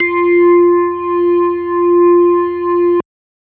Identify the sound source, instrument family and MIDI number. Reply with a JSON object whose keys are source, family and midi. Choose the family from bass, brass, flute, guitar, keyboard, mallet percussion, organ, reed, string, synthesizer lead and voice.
{"source": "electronic", "family": "organ", "midi": 65}